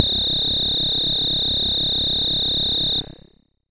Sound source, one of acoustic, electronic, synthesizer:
synthesizer